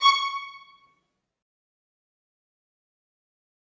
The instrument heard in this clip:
acoustic string instrument